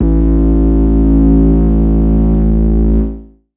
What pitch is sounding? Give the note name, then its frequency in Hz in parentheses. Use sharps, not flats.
A1 (55 Hz)